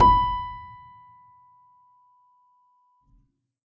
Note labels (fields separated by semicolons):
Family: keyboard; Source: acoustic; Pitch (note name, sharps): B5; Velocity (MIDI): 100; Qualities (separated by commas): reverb